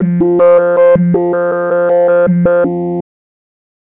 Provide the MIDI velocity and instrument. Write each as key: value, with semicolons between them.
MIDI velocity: 25; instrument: synthesizer bass